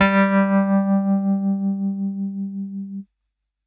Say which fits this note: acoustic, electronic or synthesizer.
electronic